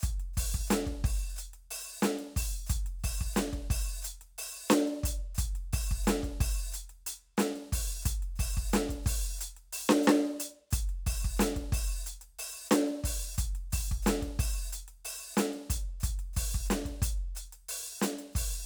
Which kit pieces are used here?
closed hi-hat, open hi-hat, hi-hat pedal, snare and kick